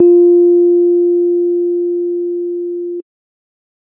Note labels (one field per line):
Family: keyboard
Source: electronic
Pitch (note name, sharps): F4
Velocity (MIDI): 25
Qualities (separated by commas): dark